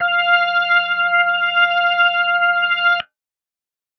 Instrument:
electronic organ